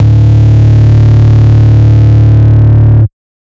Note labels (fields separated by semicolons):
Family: bass; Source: synthesizer; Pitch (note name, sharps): D1; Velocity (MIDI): 100; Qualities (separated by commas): bright, distorted, multiphonic